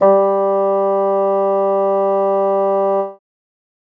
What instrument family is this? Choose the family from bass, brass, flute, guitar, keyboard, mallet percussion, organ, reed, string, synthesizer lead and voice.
reed